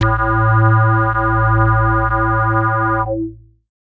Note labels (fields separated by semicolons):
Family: bass; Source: synthesizer; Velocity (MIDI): 127; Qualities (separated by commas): distorted, long release, multiphonic